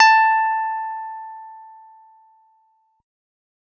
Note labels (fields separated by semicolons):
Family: guitar; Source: electronic; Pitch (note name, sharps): A5; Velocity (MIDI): 127